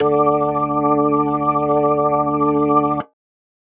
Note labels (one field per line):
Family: organ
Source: electronic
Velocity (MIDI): 50